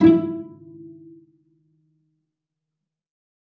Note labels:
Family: string; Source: acoustic; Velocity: 100; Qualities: fast decay, percussive, reverb

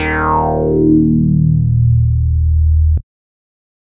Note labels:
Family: bass; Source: synthesizer; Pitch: D#1; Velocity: 50; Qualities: distorted

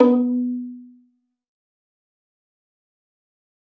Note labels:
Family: string; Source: acoustic; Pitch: B3; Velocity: 50; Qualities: fast decay, reverb

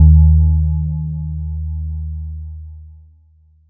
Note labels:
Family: mallet percussion; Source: electronic; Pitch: D#2; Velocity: 25

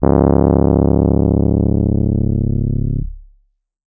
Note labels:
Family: keyboard; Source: electronic; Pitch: C#1; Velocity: 25; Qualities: distorted

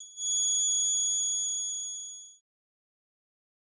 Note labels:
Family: bass; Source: synthesizer; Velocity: 75; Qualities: bright, distorted, fast decay

